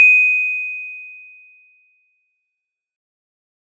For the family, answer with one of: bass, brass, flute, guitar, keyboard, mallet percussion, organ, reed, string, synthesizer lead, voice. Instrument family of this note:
mallet percussion